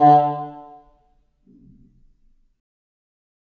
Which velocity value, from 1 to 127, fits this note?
100